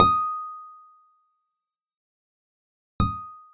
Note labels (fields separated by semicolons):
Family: guitar; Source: acoustic; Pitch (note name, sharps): D#6; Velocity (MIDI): 127